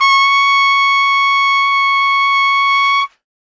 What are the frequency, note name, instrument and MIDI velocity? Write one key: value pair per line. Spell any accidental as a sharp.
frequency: 1109 Hz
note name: C#6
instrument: acoustic brass instrument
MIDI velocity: 25